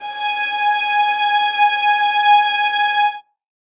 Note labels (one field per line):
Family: string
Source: acoustic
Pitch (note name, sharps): G#5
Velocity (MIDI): 50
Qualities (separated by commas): reverb